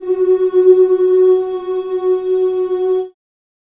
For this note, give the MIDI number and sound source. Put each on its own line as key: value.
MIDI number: 66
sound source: acoustic